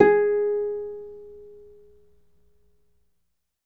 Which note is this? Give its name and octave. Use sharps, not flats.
G#4